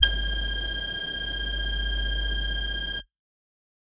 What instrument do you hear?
synthesizer voice